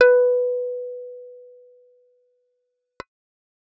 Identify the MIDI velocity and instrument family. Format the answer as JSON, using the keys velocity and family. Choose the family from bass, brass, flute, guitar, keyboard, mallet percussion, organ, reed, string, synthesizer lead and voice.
{"velocity": 127, "family": "bass"}